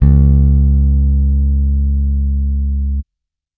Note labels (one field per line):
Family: bass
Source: electronic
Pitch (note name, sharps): C#2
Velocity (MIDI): 50